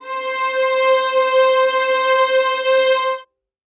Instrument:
acoustic string instrument